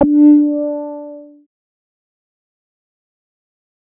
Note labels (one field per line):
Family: bass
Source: synthesizer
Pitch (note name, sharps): D4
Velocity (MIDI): 50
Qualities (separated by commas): distorted, fast decay